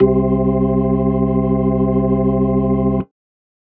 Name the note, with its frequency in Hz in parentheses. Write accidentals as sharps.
C2 (65.41 Hz)